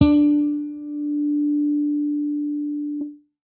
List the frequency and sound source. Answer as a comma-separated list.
293.7 Hz, electronic